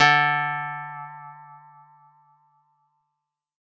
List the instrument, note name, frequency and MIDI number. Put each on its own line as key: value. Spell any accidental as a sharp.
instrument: acoustic guitar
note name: D3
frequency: 146.8 Hz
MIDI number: 50